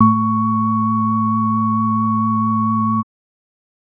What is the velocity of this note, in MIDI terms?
25